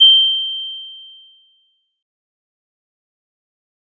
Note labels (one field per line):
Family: mallet percussion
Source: acoustic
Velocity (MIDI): 25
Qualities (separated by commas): bright, fast decay